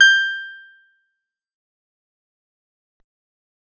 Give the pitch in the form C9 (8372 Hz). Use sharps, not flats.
G6 (1568 Hz)